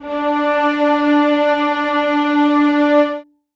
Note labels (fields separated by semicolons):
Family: string; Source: acoustic; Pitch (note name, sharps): D4; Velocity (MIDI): 75; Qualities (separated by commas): reverb